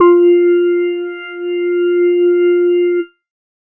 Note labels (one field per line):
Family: organ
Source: electronic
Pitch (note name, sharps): F4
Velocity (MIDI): 127